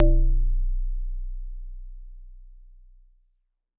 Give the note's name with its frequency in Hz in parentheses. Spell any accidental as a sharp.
B0 (30.87 Hz)